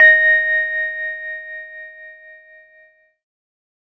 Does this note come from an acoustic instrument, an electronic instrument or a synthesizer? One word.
electronic